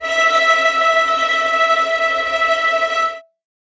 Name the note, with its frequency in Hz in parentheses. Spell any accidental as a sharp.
E5 (659.3 Hz)